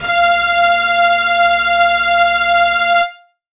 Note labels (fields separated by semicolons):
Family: guitar; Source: electronic; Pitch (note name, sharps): F5; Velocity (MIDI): 25; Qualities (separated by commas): distorted